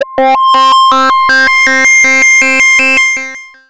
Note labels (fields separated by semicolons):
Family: bass; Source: synthesizer; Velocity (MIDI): 50; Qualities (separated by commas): bright, distorted, long release, multiphonic, tempo-synced